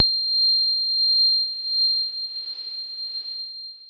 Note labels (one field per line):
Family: keyboard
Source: electronic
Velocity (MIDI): 127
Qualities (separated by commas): bright, long release